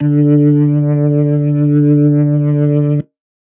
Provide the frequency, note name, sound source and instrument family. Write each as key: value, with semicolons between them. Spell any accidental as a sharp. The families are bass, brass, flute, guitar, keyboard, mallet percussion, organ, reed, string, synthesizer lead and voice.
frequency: 146.8 Hz; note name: D3; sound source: electronic; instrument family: organ